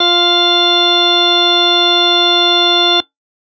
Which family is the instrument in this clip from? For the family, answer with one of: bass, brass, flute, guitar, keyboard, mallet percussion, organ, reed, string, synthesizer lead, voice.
organ